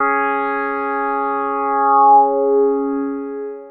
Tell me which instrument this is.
synthesizer lead